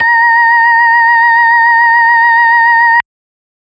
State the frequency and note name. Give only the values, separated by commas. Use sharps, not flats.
932.3 Hz, A#5